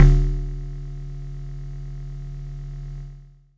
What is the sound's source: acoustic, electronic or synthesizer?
acoustic